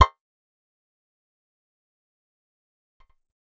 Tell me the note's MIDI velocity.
127